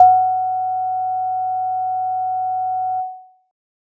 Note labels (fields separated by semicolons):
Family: keyboard; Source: electronic; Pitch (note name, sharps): F#5; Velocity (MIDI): 25